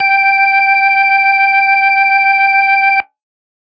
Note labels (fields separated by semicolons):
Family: organ; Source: electronic; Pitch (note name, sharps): G5; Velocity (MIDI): 25